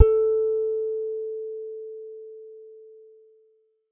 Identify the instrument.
acoustic guitar